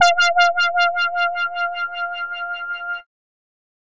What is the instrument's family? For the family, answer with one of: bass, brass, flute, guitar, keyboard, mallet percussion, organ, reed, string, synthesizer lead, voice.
bass